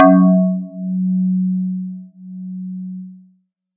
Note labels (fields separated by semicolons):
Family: guitar; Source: synthesizer; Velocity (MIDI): 75; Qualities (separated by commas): dark